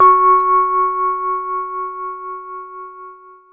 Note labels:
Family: keyboard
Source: electronic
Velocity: 25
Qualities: reverb

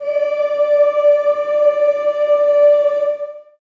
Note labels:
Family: voice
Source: acoustic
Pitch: D5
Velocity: 127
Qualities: long release, reverb

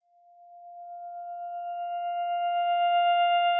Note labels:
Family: guitar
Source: electronic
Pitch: F5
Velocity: 100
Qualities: long release

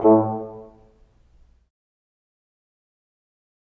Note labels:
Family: brass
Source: acoustic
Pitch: A2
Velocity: 50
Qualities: dark, fast decay, percussive, reverb

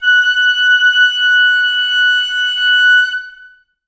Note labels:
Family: flute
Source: acoustic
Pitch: F#6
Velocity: 127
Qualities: long release, reverb

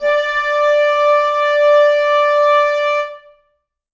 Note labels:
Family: reed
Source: acoustic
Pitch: D5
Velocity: 100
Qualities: reverb

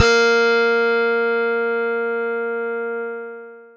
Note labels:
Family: keyboard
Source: electronic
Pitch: A#3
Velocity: 75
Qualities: bright, long release

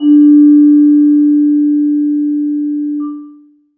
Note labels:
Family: mallet percussion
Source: acoustic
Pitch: D4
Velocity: 50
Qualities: long release, reverb

